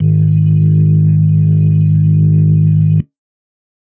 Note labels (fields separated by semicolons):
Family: organ; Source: electronic; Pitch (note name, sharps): G#1; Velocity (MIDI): 50; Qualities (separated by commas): distorted